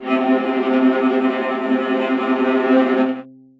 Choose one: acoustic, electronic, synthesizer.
acoustic